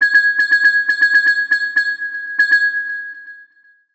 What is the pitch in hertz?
1661 Hz